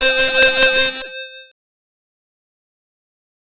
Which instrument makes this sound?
synthesizer bass